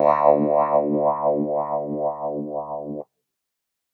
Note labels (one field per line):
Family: keyboard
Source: electronic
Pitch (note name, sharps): D2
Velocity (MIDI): 75